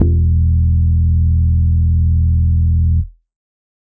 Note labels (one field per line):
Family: organ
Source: electronic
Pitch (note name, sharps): E1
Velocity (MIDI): 75